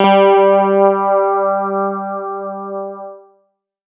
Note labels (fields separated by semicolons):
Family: guitar; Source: electronic; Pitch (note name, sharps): G3; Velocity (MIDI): 127